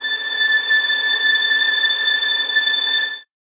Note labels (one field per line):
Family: string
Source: acoustic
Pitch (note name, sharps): A6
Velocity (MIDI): 100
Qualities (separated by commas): reverb